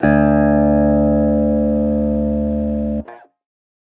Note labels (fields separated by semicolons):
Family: guitar; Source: electronic; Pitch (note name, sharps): D2; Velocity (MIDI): 25; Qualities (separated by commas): distorted